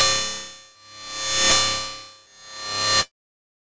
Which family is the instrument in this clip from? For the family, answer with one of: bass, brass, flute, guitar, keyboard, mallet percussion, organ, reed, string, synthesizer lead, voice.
guitar